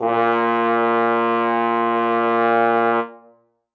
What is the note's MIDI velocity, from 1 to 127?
100